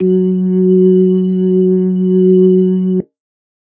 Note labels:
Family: organ; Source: electronic; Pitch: F#3; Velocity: 25; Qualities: dark

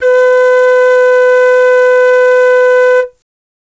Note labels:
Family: flute; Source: acoustic; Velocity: 100

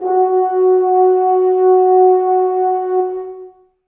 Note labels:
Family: brass; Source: acoustic; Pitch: F#4; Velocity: 25; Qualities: long release, reverb

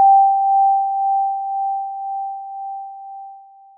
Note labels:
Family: mallet percussion; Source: acoustic; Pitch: G5; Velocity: 50; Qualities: bright, long release

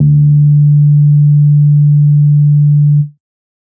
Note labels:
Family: bass; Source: synthesizer; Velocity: 25; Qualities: dark

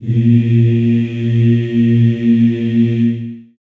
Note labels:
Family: voice; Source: acoustic; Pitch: A#2; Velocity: 25; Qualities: long release, reverb

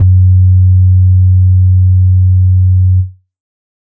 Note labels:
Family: organ; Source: electronic; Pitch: F#2; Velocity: 25; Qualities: dark

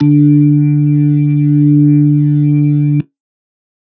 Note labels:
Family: organ; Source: electronic; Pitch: D3; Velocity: 127

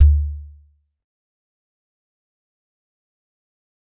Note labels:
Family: mallet percussion; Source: acoustic; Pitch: D2; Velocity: 50; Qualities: dark, fast decay, percussive

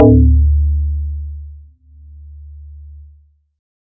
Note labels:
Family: guitar; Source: synthesizer; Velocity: 100; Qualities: dark

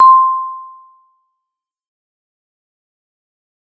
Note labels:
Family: mallet percussion; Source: acoustic; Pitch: C6; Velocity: 127; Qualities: fast decay

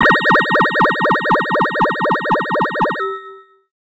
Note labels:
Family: organ; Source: electronic; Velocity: 127; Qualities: bright

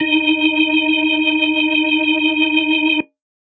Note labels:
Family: organ; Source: electronic; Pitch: D#4; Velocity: 100

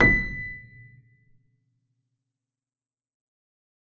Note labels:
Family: keyboard; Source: acoustic; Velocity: 75; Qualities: reverb

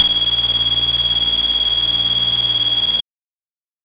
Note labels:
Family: bass; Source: synthesizer; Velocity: 50; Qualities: bright, distorted

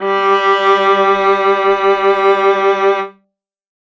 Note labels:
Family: string; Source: acoustic; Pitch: G3; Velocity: 100; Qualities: reverb

